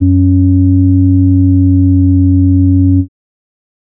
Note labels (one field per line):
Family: organ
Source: electronic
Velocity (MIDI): 127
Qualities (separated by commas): dark